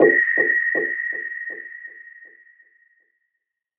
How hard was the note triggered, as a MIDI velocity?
50